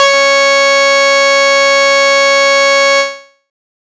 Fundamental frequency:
554.4 Hz